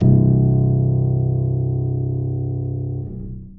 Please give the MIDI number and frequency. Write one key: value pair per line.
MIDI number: 24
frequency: 32.7 Hz